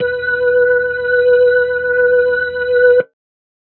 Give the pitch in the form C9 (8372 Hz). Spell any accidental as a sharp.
B4 (493.9 Hz)